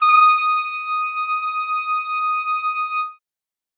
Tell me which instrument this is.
acoustic brass instrument